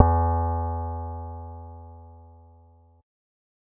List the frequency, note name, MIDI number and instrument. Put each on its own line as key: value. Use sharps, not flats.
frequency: 82.41 Hz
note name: E2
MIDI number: 40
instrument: synthesizer bass